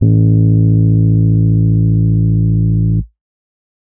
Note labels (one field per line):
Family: keyboard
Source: electronic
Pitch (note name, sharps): A1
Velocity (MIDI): 75